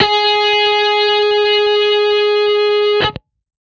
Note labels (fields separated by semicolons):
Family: guitar; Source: electronic; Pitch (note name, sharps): G#4; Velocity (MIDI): 100; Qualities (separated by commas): distorted